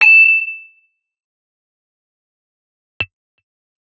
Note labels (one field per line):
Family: guitar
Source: electronic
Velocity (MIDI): 25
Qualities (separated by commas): bright, distorted, fast decay